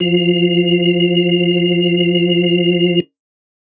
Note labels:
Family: organ; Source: electronic; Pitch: F3; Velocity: 25; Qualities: reverb

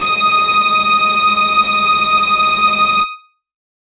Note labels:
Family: guitar; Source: electronic; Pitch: D#6; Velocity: 127; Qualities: distorted

